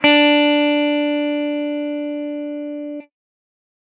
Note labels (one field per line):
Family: guitar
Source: electronic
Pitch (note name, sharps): D4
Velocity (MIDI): 75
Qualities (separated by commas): distorted